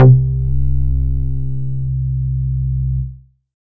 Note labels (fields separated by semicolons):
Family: bass; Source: synthesizer; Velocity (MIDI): 50; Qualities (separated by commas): distorted